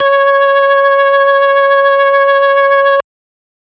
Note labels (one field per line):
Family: organ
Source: electronic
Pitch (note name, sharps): C#5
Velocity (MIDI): 127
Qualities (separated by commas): distorted